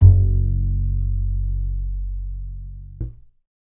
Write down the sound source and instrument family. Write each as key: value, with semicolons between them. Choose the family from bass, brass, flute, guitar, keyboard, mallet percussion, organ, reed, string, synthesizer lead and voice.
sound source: acoustic; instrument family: bass